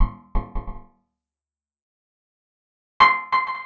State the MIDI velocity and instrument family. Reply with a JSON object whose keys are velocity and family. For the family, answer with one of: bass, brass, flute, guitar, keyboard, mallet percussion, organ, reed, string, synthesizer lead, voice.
{"velocity": 25, "family": "guitar"}